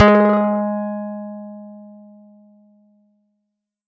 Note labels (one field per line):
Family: guitar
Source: electronic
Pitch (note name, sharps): G#3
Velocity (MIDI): 75